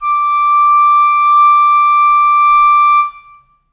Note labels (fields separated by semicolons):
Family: reed; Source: acoustic; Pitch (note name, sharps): D6; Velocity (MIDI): 50; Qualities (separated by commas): reverb